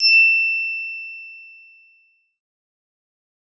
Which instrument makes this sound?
synthesizer lead